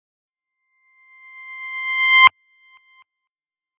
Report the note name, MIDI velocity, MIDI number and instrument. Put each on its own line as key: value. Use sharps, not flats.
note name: C6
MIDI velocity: 50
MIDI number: 84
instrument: electronic guitar